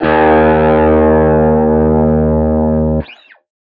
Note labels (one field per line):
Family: guitar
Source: electronic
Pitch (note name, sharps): D#2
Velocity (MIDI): 100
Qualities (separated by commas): distorted